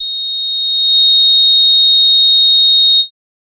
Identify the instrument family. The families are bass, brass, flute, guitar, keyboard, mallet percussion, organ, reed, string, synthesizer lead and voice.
bass